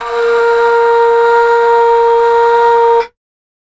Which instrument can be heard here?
acoustic flute